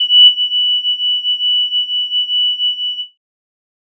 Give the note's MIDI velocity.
75